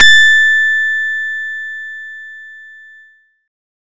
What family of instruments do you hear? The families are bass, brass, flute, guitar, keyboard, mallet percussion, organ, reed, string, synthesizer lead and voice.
guitar